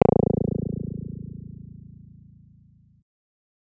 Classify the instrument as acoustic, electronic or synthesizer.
electronic